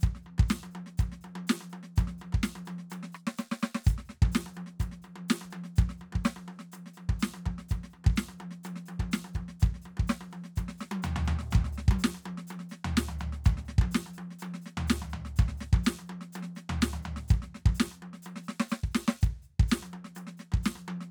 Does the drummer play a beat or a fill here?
beat